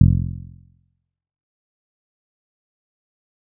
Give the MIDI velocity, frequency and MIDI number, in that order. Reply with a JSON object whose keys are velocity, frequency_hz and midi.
{"velocity": 25, "frequency_hz": 43.65, "midi": 29}